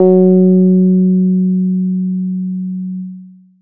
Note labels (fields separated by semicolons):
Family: bass; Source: synthesizer; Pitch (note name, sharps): F#3; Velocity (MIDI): 25; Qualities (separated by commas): distorted, long release